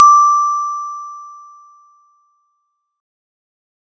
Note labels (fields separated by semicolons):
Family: mallet percussion; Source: acoustic; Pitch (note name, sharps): D6; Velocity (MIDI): 50